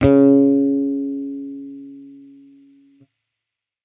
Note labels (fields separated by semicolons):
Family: bass; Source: electronic; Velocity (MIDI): 50; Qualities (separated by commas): distorted